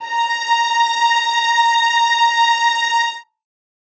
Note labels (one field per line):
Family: string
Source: acoustic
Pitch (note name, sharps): A#5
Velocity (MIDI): 50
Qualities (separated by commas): reverb